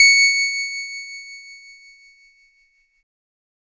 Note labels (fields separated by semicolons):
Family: keyboard; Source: electronic; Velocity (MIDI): 127; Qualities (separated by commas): bright